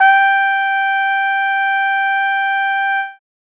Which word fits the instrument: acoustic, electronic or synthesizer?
acoustic